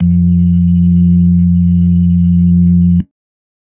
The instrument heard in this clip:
electronic organ